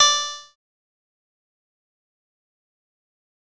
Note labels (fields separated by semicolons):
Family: bass; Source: synthesizer; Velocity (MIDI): 127; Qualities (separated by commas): fast decay, percussive